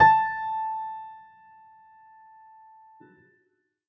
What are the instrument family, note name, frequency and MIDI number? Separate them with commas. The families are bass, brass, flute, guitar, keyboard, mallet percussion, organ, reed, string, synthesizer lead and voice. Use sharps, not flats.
keyboard, A5, 880 Hz, 81